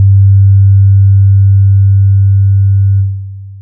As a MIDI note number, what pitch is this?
43